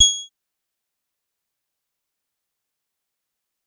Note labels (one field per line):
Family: bass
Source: synthesizer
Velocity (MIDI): 25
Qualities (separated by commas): bright, distorted, fast decay, percussive